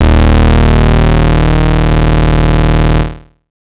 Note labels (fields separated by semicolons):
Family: bass; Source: synthesizer; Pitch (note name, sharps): D#1; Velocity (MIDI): 127; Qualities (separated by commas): bright, distorted